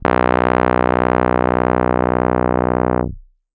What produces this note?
electronic keyboard